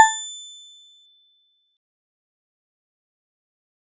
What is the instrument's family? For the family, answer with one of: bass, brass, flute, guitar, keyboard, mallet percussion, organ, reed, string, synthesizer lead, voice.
mallet percussion